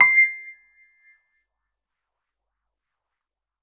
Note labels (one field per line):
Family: keyboard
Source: electronic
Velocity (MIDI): 127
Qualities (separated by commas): fast decay, non-linear envelope, percussive